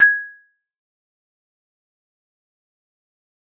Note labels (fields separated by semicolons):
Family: mallet percussion; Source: acoustic; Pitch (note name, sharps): G#6; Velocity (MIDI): 127; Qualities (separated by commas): fast decay, percussive